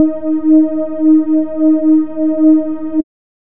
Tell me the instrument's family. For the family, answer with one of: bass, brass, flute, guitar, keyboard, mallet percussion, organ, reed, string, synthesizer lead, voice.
bass